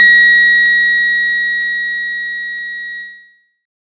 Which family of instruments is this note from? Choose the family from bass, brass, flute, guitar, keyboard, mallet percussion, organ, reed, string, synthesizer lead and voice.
bass